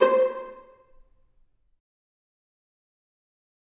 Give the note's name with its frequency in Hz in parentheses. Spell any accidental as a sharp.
C5 (523.3 Hz)